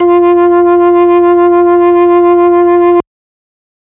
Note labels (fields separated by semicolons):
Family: organ; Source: electronic; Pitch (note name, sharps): F4; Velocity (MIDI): 100; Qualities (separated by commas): distorted